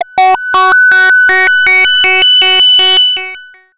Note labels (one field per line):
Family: bass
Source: synthesizer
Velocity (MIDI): 75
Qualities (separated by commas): long release, multiphonic, tempo-synced